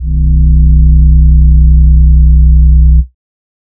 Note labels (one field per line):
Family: voice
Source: synthesizer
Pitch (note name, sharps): B0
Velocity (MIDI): 127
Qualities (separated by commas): dark